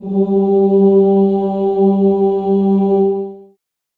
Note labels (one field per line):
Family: voice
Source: acoustic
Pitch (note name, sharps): G3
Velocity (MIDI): 127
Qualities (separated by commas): dark, long release, reverb